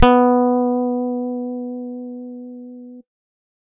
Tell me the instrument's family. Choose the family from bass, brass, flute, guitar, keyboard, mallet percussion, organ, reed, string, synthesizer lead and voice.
guitar